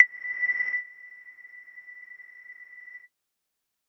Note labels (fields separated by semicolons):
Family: mallet percussion; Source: electronic; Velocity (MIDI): 100; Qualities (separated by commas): non-linear envelope